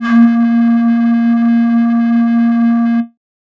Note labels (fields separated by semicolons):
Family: flute; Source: synthesizer; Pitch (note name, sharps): A#3; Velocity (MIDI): 100; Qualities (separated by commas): distorted